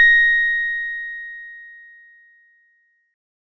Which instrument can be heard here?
electronic organ